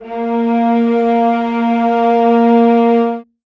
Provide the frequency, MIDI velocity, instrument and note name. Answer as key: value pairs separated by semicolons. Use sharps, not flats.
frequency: 233.1 Hz; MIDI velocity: 25; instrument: acoustic string instrument; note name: A#3